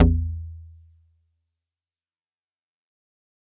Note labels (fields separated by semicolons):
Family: mallet percussion; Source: acoustic; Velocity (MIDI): 75; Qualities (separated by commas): multiphonic, percussive